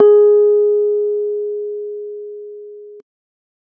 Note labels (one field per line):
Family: keyboard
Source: electronic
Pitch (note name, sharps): G#4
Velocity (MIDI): 25